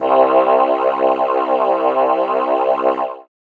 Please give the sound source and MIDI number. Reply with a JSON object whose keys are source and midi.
{"source": "synthesizer", "midi": 36}